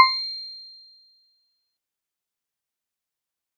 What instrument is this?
acoustic mallet percussion instrument